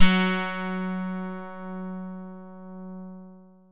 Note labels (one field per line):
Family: guitar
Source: synthesizer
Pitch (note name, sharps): F#3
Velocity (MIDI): 50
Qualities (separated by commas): bright